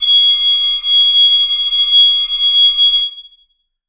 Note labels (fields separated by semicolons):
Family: flute; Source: acoustic; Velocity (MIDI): 127; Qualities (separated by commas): bright, reverb